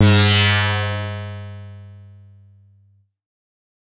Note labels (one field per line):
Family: bass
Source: synthesizer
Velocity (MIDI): 50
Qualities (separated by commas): bright, distorted